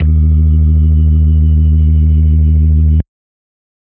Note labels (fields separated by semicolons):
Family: organ; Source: electronic; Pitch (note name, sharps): D#2; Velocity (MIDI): 127; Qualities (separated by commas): dark